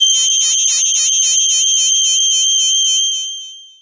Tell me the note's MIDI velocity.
127